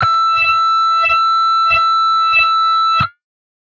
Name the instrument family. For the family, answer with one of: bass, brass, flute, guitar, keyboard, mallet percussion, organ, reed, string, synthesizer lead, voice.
guitar